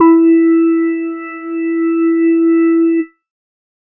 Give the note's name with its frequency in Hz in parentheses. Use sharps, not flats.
E4 (329.6 Hz)